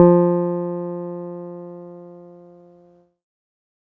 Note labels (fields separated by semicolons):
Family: keyboard; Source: electronic; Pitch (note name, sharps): F3; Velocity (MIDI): 75; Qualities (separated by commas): dark